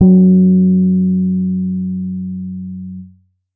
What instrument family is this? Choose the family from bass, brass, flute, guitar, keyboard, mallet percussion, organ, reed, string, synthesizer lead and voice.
keyboard